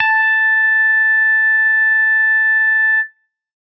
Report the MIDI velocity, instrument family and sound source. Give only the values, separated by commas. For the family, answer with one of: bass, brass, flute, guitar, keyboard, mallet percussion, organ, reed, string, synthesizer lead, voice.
75, bass, synthesizer